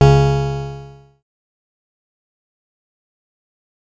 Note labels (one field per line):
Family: bass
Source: synthesizer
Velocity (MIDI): 50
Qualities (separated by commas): bright, distorted, fast decay